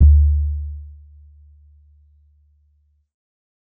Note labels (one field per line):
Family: keyboard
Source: electronic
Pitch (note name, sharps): D2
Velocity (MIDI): 127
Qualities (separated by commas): dark